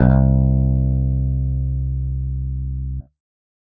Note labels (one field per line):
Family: guitar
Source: electronic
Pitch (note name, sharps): C2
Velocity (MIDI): 127